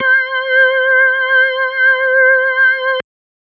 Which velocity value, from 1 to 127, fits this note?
75